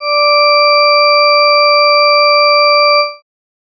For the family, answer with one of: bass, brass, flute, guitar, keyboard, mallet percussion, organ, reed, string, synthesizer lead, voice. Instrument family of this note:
organ